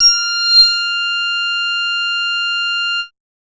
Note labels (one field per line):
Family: bass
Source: synthesizer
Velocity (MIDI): 75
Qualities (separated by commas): bright, distorted, multiphonic